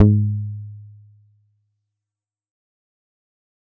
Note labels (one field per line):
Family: bass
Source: synthesizer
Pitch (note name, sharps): G#2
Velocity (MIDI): 127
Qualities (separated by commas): dark, distorted, fast decay